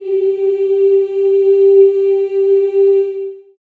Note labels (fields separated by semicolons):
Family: voice; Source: acoustic; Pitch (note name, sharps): G4; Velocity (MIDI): 50; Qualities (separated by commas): long release, reverb